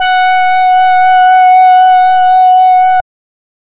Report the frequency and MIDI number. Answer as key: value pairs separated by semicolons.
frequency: 740 Hz; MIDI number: 78